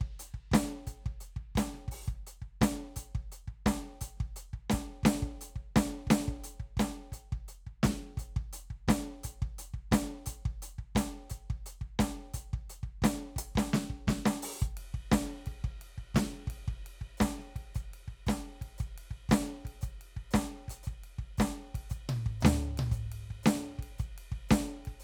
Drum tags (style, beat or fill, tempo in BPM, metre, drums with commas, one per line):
rock
beat
115 BPM
4/4
ride, closed hi-hat, open hi-hat, hi-hat pedal, snare, cross-stick, high tom, floor tom, kick